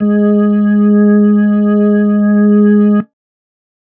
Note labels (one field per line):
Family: organ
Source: electronic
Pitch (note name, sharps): G#3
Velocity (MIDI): 50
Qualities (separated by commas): dark